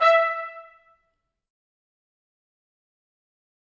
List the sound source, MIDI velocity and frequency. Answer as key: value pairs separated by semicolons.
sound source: acoustic; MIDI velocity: 75; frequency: 659.3 Hz